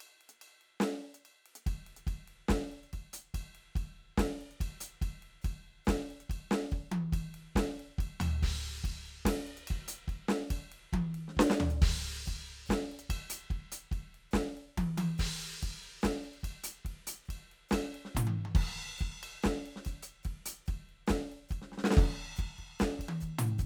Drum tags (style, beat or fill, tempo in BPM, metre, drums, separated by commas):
pop, beat, 142 BPM, 4/4, crash, ride, ride bell, closed hi-hat, hi-hat pedal, snare, high tom, mid tom, floor tom, kick